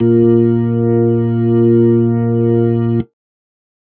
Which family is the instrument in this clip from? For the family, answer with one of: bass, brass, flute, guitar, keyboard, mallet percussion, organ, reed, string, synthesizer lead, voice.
organ